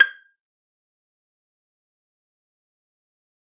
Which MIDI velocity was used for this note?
50